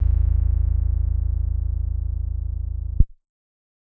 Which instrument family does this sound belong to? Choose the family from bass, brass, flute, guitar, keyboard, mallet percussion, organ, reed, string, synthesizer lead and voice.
keyboard